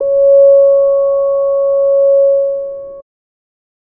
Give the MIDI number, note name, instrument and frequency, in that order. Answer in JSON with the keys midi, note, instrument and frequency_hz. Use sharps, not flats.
{"midi": 73, "note": "C#5", "instrument": "synthesizer bass", "frequency_hz": 554.4}